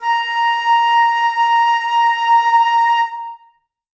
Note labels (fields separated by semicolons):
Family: flute; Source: acoustic; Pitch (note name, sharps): A#5; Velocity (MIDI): 75; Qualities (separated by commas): reverb